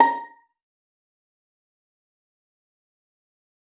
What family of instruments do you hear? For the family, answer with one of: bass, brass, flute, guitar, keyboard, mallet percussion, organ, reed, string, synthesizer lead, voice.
string